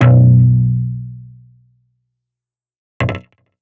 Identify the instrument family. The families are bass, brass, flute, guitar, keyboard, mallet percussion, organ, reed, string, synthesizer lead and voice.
guitar